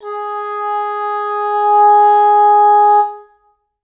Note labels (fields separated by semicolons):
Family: reed; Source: acoustic; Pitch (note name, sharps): G#4; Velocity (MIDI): 25; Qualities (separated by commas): reverb